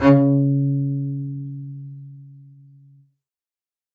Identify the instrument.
acoustic string instrument